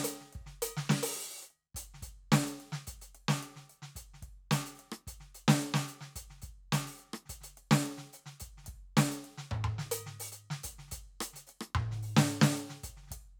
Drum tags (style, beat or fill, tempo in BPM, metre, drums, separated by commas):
ijexá, beat, 108 BPM, 4/4, closed hi-hat, open hi-hat, hi-hat pedal, snare, cross-stick, high tom, kick